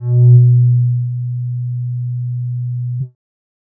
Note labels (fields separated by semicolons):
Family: bass; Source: synthesizer; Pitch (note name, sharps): B2; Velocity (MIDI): 50; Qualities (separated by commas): dark